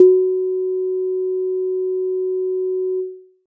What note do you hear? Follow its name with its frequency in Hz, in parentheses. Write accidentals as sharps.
F#4 (370 Hz)